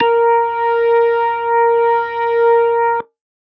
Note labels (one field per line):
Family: organ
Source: electronic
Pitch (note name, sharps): A#4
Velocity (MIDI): 50